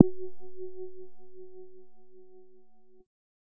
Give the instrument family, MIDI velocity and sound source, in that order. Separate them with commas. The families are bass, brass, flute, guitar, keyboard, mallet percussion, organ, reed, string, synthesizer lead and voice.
bass, 25, synthesizer